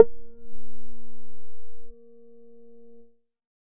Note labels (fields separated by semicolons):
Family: bass; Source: synthesizer; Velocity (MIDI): 25; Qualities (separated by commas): distorted